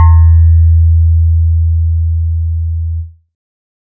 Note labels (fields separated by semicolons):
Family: synthesizer lead; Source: synthesizer; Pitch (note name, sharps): E2; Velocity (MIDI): 50